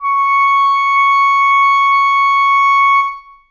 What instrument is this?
acoustic reed instrument